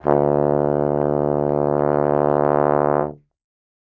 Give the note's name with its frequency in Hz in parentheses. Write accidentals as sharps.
D2 (73.42 Hz)